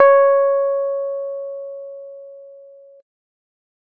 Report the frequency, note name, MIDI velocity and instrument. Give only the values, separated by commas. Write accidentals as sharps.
554.4 Hz, C#5, 100, electronic keyboard